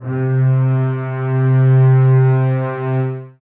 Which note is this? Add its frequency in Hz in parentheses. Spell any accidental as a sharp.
C3 (130.8 Hz)